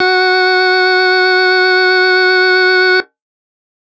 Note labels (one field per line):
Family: organ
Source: electronic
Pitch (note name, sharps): F#4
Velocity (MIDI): 50